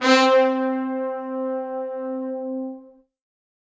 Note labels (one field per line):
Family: brass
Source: acoustic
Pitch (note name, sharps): C4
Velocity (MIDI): 75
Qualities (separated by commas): bright, reverb